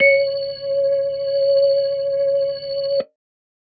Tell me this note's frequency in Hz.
554.4 Hz